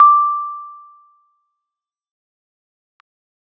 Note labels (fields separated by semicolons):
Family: keyboard; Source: electronic; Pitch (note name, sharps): D6; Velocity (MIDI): 25